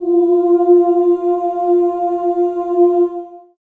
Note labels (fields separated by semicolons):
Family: voice; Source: acoustic; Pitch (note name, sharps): F4; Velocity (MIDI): 25; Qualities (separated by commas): long release, reverb